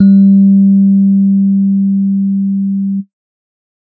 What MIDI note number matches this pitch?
55